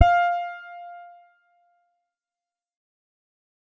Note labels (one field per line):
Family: guitar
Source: electronic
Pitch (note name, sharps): F5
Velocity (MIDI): 25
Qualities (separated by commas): distorted, fast decay